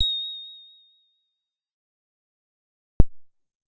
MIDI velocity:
25